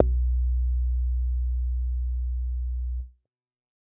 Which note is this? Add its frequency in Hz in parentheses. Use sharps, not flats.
B1 (61.74 Hz)